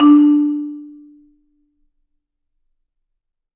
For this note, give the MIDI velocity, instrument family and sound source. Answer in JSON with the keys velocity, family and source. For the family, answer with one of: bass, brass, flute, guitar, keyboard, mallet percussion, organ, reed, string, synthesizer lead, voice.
{"velocity": 127, "family": "mallet percussion", "source": "acoustic"}